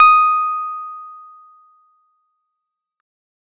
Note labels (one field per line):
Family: keyboard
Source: electronic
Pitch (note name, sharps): D#6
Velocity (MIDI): 100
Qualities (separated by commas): fast decay